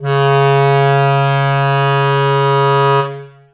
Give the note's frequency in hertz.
138.6 Hz